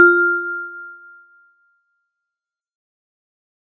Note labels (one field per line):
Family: mallet percussion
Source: acoustic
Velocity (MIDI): 75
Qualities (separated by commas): fast decay